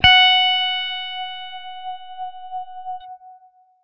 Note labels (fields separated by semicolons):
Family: guitar; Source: electronic; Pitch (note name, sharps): F#5; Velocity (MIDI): 75; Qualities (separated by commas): bright, distorted